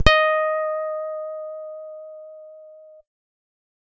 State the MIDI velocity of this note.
127